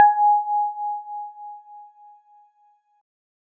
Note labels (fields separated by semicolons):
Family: keyboard; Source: electronic; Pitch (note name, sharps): G#5; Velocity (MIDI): 50